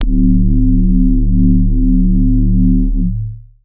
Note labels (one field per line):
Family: bass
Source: synthesizer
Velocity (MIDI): 100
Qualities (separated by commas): distorted, long release, multiphonic